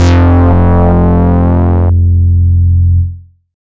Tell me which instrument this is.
synthesizer bass